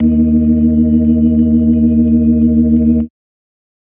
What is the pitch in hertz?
77.78 Hz